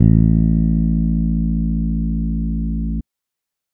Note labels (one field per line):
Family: bass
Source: electronic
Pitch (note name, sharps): A1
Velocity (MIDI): 75